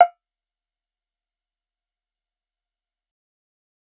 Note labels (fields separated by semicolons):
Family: bass; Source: synthesizer; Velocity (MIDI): 100; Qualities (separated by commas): fast decay, percussive